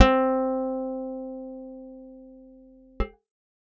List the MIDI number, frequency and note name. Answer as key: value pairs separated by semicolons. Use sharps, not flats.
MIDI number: 60; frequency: 261.6 Hz; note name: C4